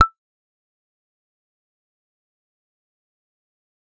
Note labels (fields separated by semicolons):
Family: bass; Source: synthesizer; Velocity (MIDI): 25; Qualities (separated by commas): fast decay, percussive